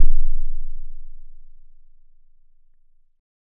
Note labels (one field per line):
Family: keyboard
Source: electronic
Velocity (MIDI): 25